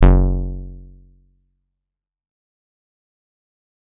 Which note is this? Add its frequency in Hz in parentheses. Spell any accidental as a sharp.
F#1 (46.25 Hz)